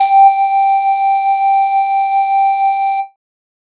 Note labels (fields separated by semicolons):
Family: flute; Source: synthesizer; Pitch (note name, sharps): G5; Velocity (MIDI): 127; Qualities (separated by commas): distorted